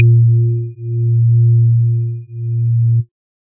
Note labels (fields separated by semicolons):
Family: organ; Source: electronic; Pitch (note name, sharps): A#2; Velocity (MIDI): 25; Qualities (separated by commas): dark